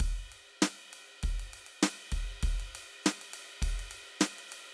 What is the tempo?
100 BPM